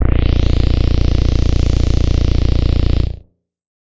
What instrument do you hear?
synthesizer bass